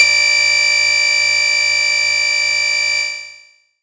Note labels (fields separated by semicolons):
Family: bass; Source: synthesizer; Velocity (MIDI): 127; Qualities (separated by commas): bright, distorted, long release